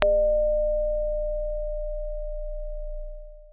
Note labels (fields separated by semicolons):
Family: keyboard; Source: acoustic; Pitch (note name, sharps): A#0; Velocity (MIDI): 75